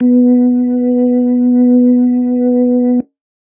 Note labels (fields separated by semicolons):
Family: organ; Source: electronic; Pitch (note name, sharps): B3; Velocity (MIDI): 100; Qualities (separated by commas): dark